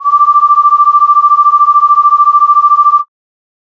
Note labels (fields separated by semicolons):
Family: flute; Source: synthesizer; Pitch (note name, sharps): D6; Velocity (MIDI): 25